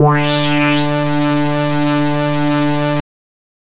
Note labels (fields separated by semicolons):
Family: bass; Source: synthesizer; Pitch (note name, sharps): D3; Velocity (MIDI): 127; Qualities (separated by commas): distorted